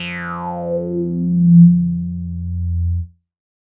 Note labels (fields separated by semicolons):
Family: bass; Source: synthesizer; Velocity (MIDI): 25; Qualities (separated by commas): distorted, non-linear envelope